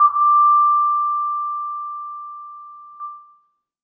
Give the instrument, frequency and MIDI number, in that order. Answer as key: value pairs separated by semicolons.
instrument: acoustic mallet percussion instrument; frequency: 1175 Hz; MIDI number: 86